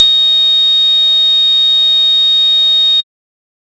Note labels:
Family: bass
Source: synthesizer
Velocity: 50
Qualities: bright, distorted, tempo-synced

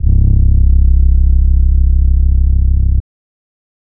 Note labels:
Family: bass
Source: synthesizer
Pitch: C1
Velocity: 25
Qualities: dark, distorted, non-linear envelope

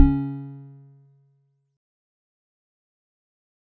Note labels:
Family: mallet percussion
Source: acoustic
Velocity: 50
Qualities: fast decay, percussive

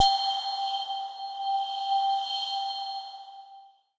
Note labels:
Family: mallet percussion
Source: electronic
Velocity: 100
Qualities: bright, long release, non-linear envelope

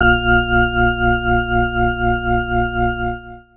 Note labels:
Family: organ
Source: electronic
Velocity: 75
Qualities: distorted

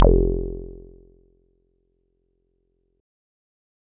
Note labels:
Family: bass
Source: synthesizer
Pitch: F1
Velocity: 127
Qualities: distorted

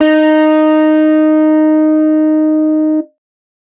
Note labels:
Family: guitar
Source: electronic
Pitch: D#4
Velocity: 50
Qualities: distorted

